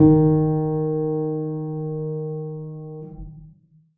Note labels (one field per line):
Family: keyboard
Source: acoustic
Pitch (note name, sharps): D#3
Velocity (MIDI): 50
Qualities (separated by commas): dark, reverb